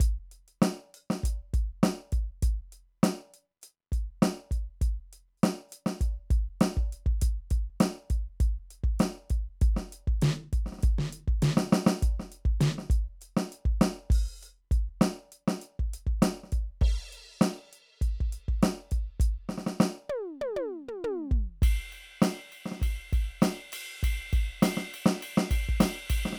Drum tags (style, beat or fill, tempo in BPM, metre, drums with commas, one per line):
rock
beat
100 BPM
4/4
crash, ride, closed hi-hat, open hi-hat, hi-hat pedal, snare, high tom, mid tom, kick